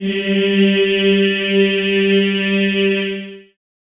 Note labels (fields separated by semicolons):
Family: voice; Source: acoustic; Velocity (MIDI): 127; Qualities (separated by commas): reverb